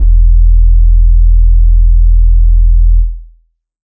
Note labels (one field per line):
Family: organ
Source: electronic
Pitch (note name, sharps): E1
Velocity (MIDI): 50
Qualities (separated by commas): dark